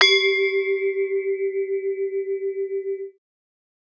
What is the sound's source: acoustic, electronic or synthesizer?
acoustic